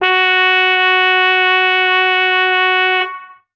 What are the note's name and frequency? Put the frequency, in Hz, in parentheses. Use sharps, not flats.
F#4 (370 Hz)